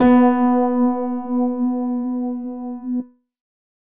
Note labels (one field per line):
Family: keyboard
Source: electronic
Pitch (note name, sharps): B3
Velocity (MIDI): 75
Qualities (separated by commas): reverb